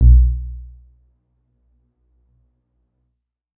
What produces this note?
electronic keyboard